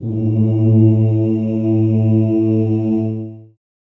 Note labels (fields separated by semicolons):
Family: voice; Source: acoustic; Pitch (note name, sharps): A2; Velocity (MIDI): 75; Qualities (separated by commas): long release, reverb